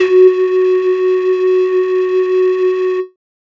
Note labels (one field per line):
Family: flute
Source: synthesizer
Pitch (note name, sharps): F#4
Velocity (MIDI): 127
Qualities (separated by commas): distorted